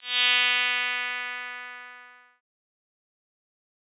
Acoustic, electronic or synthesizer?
synthesizer